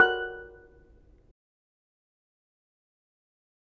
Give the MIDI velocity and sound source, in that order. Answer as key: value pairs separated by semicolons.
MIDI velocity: 50; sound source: acoustic